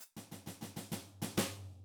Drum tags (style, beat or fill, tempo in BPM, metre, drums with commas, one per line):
Purdie shuffle
fill
130 BPM
4/4
hi-hat pedal, snare, floor tom